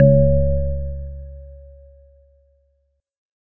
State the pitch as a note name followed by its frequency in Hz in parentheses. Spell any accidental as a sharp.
C#2 (69.3 Hz)